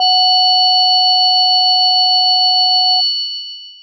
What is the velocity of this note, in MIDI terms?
50